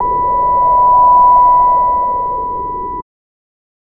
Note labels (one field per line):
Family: bass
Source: synthesizer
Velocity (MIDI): 75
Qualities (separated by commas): distorted